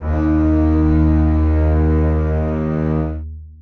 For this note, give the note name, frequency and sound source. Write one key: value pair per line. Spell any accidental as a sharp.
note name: D#2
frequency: 77.78 Hz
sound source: acoustic